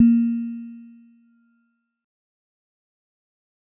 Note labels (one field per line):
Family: mallet percussion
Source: acoustic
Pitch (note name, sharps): A#3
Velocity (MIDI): 50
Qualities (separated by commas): dark, fast decay